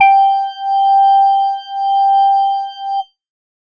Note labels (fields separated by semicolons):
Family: organ; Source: electronic; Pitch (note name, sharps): G5; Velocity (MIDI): 75